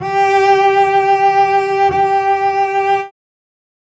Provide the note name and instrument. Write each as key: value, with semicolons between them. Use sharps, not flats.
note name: G4; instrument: acoustic string instrument